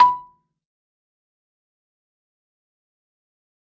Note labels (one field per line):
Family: mallet percussion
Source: acoustic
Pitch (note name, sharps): B5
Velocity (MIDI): 25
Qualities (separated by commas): distorted, fast decay, percussive, reverb